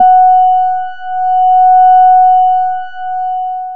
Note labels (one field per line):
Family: bass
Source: synthesizer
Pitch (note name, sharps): F#5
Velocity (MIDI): 50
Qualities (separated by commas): long release